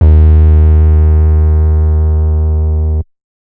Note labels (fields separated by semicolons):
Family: bass; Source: synthesizer; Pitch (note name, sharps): D#2; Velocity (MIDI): 50; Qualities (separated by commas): distorted